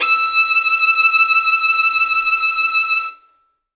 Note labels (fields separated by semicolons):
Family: string; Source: acoustic; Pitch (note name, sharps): E6; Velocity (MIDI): 75